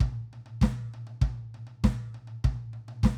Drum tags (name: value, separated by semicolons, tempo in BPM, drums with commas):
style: rock; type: beat; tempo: 100 BPM; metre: 4/4; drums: snare, mid tom, kick